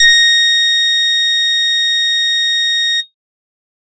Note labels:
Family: bass; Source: synthesizer; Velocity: 50

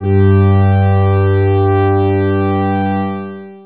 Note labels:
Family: organ; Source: electronic; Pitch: G2; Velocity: 127; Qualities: distorted, long release

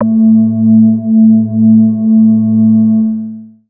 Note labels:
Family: bass; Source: synthesizer; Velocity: 25; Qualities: dark, long release, multiphonic

